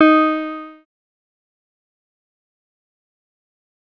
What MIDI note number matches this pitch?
63